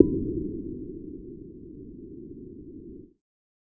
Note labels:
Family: bass; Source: synthesizer; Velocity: 50

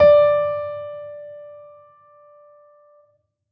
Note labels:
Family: keyboard; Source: acoustic; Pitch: D5; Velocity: 100; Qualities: reverb

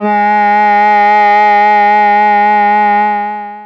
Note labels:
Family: voice; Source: synthesizer; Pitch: G#3; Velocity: 50; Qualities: distorted, long release

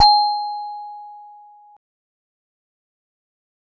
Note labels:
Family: mallet percussion; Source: acoustic; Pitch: G#5; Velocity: 25; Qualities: fast decay

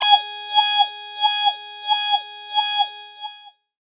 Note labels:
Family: voice; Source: synthesizer; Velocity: 50; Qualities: long release, non-linear envelope, tempo-synced

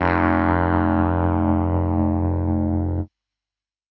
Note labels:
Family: keyboard; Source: electronic; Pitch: F1; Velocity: 127; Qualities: distorted

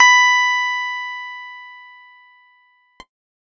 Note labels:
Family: keyboard; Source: electronic; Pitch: B5; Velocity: 50; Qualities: bright

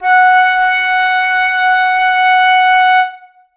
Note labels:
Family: flute; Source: acoustic; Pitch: F#5; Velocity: 127; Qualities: reverb

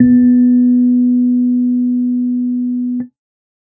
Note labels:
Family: keyboard; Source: electronic; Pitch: B3; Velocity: 25

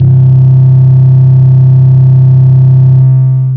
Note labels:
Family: guitar; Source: electronic; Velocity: 100; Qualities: bright, distorted, long release

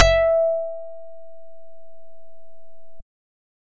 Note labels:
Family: bass; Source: synthesizer; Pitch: E5; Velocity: 100

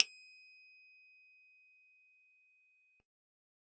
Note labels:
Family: keyboard; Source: electronic; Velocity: 127; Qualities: percussive

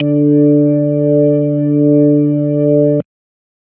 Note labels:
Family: organ; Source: electronic; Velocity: 25

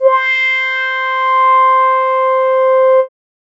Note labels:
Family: keyboard; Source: synthesizer; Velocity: 127

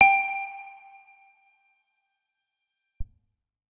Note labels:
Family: guitar; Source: electronic; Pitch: G5; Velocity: 75; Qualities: bright, percussive, reverb

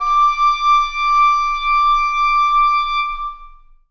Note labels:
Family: reed; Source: acoustic; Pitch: D6; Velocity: 50; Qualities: long release, reverb

